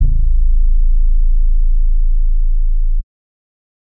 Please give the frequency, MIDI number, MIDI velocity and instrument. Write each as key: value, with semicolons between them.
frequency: 27.5 Hz; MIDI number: 21; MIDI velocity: 50; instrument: synthesizer bass